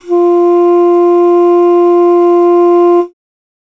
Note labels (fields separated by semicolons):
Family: reed; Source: acoustic; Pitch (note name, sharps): F4; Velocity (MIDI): 50